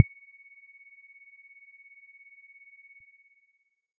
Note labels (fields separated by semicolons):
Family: mallet percussion; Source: electronic; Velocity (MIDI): 25; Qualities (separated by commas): percussive